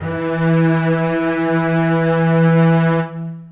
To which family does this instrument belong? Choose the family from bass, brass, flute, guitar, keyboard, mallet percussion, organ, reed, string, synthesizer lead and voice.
string